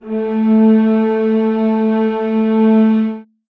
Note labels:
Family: string; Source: acoustic; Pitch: A3; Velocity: 25; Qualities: reverb

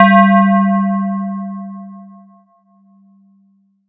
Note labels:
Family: mallet percussion; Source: electronic; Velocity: 100; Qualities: multiphonic

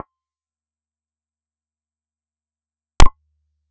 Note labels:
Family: bass; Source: synthesizer; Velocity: 127; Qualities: percussive, reverb

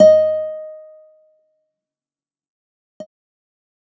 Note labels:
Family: guitar; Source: electronic; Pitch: D#5; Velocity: 75; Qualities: fast decay

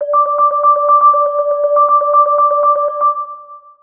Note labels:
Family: mallet percussion; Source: synthesizer; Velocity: 50; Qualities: dark, long release, multiphonic, percussive, tempo-synced

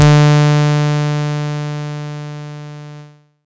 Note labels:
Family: bass; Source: synthesizer; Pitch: D3; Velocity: 25; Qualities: bright, distorted

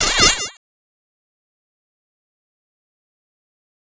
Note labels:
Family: bass; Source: synthesizer; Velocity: 25; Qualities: bright, distorted, fast decay, multiphonic

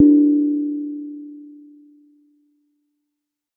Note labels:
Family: mallet percussion; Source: acoustic; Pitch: D4; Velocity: 25; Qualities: dark, reverb

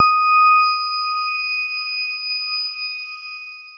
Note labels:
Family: keyboard; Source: electronic; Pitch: D#6; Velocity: 127; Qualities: long release

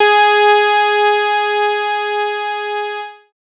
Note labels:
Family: bass; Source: synthesizer; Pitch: G#4; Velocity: 50; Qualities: bright, distorted

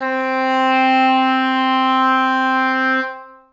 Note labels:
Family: reed; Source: acoustic; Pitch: C4; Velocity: 100; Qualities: reverb

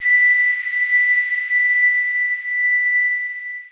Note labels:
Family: mallet percussion; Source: electronic; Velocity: 75; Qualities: bright, long release, non-linear envelope

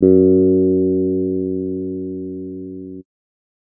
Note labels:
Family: keyboard; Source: electronic; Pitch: F#2; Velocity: 50; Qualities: dark

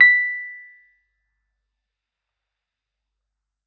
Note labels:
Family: keyboard; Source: electronic; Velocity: 100; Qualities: fast decay, percussive

